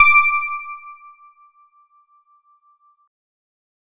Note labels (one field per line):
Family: keyboard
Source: electronic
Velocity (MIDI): 127